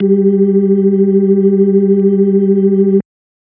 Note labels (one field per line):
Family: organ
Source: electronic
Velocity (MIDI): 127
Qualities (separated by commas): dark